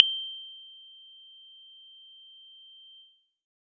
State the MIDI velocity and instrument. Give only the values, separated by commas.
25, synthesizer guitar